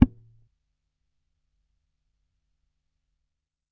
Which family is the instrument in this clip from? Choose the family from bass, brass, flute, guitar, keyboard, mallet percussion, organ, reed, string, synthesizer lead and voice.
bass